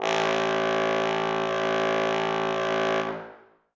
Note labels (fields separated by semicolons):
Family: brass; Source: acoustic; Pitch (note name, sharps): A1; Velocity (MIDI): 127; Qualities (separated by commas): bright, reverb